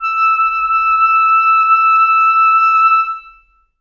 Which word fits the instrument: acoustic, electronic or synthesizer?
acoustic